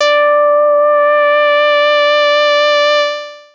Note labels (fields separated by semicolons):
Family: bass; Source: synthesizer; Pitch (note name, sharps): D5; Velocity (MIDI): 100; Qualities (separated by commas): distorted, long release